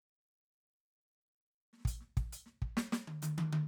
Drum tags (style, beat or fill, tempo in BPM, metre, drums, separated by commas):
Purdie shuffle, fill, 130 BPM, 4/4, closed hi-hat, hi-hat pedal, snare, high tom, kick